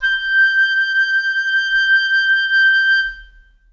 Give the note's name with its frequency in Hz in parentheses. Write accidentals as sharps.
G6 (1568 Hz)